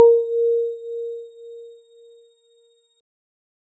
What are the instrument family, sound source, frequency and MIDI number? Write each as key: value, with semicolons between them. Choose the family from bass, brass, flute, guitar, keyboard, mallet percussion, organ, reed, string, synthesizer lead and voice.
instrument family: keyboard; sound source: electronic; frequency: 466.2 Hz; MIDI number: 70